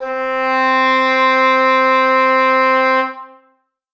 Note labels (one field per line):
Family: reed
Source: acoustic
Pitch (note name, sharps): C4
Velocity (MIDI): 127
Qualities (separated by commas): reverb